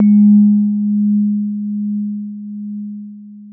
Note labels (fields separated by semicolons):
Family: keyboard; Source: electronic; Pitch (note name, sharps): G#3; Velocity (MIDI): 127; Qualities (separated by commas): dark, long release